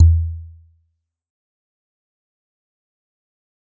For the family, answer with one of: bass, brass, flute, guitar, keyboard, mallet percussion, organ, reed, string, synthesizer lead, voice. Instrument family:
mallet percussion